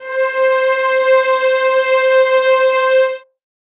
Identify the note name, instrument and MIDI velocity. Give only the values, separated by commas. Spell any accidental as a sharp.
C5, acoustic string instrument, 25